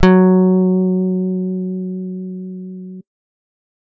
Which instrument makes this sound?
electronic guitar